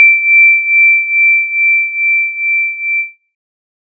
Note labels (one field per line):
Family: synthesizer lead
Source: synthesizer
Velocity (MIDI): 50